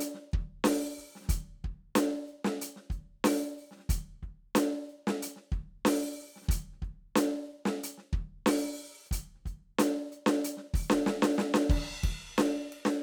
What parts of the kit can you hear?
crash, ride, closed hi-hat, open hi-hat, hi-hat pedal, snare and kick